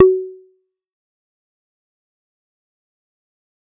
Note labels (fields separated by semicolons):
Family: bass; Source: synthesizer; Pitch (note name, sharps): F#4; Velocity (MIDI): 127; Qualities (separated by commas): distorted, fast decay, percussive